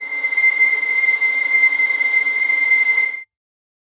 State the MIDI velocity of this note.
100